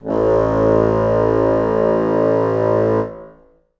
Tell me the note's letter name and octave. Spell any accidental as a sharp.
A1